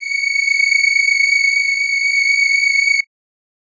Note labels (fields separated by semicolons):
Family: reed; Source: acoustic; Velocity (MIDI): 100